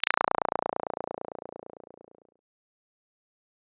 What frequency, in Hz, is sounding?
29.14 Hz